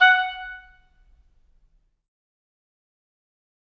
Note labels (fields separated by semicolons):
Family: reed; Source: acoustic; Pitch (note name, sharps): F#5; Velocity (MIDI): 100; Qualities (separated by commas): fast decay, percussive, reverb